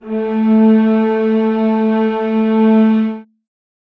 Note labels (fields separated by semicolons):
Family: string; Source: acoustic; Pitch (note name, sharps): A3; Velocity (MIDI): 25; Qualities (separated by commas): reverb